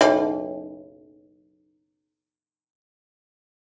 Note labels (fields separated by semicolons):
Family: guitar; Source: acoustic; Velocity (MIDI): 127; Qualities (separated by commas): fast decay